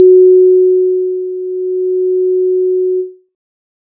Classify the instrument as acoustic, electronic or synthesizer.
synthesizer